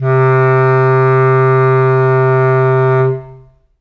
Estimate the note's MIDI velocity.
25